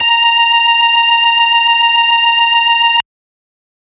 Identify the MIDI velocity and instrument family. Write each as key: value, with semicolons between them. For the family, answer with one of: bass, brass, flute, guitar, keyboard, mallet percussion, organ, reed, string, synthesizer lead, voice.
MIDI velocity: 127; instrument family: organ